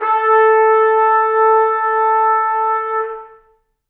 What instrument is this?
acoustic brass instrument